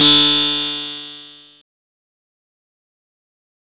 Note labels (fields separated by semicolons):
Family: guitar; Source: electronic; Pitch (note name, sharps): D3; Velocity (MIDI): 127; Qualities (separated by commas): bright, distorted, fast decay